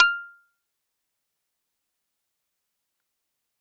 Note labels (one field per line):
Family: keyboard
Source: electronic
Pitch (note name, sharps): F6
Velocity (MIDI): 100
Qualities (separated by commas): fast decay, percussive